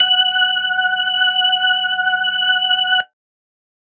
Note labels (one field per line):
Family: organ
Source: electronic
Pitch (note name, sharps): F#5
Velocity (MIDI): 75